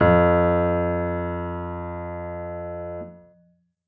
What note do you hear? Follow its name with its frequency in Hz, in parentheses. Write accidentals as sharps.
F2 (87.31 Hz)